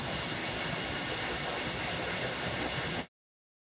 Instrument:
synthesizer keyboard